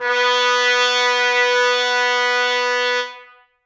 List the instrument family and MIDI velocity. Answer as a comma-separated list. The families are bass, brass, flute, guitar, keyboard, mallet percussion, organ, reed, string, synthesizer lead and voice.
brass, 127